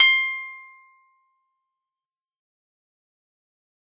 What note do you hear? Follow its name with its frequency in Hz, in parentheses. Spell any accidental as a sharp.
C6 (1047 Hz)